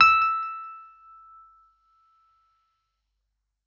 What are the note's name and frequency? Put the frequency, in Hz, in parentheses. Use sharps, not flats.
E6 (1319 Hz)